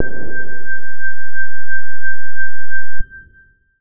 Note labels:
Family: guitar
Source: electronic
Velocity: 100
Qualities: dark, distorted

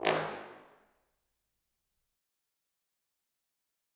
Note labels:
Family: brass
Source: acoustic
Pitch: G#1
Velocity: 127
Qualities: bright, fast decay, percussive, reverb

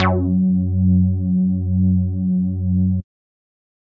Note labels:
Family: bass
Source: synthesizer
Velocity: 127

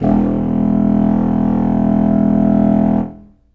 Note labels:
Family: reed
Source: acoustic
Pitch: E1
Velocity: 25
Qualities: reverb

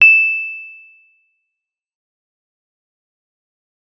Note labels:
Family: guitar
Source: electronic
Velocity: 25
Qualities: bright, fast decay

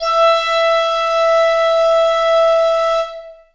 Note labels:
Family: flute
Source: acoustic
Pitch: E5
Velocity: 50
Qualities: reverb

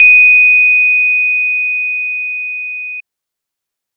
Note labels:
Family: organ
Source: electronic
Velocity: 75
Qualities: bright

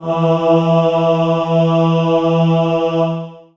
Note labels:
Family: voice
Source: acoustic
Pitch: E3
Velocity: 25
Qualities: long release, reverb

